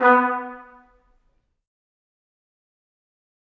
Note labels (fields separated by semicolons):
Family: brass; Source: acoustic; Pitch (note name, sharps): B3; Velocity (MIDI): 75; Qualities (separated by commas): fast decay, percussive, reverb